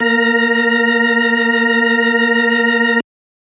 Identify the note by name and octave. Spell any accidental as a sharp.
A#3